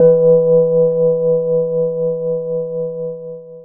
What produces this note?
electronic keyboard